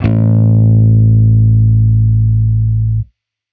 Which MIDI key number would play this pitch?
33